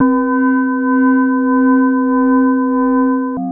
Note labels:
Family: mallet percussion; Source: synthesizer; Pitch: C4; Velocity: 127; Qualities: long release, multiphonic

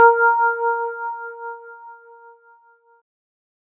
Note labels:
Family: keyboard; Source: electronic; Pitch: A#4; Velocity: 100

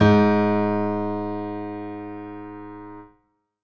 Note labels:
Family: keyboard; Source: acoustic; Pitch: G#2; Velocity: 127; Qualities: reverb

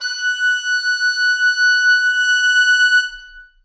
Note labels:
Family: reed; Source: acoustic; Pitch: F#6; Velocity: 127; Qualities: long release, reverb

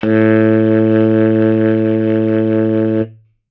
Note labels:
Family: reed; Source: acoustic; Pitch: A2; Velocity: 25

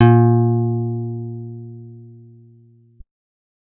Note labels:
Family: guitar; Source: acoustic; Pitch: A#2; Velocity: 100

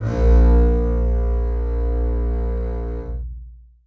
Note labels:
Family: string; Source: acoustic; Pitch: A#1; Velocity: 127; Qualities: long release, reverb

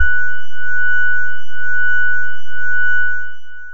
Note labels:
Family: bass; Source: synthesizer; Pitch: F#6; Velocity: 25; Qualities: long release

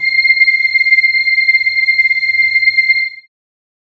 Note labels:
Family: keyboard; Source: synthesizer; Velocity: 50; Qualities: bright

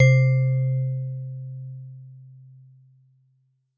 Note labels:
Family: mallet percussion; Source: acoustic; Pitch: C3; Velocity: 100

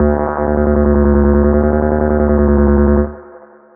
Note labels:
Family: bass; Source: synthesizer; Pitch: D2; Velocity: 75; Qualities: long release, reverb

